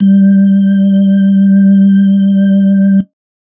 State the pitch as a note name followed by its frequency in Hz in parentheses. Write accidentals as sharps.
G3 (196 Hz)